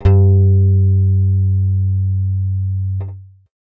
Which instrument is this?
synthesizer bass